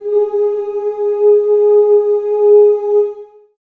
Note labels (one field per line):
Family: voice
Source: acoustic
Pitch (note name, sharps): G#4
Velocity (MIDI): 100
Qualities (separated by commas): reverb